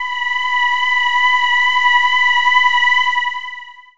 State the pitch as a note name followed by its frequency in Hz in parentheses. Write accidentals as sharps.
B5 (987.8 Hz)